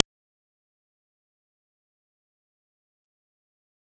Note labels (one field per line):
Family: bass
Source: synthesizer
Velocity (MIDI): 25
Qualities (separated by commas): percussive